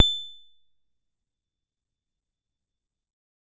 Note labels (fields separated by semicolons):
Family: keyboard; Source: electronic; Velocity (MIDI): 25; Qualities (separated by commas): fast decay, percussive, reverb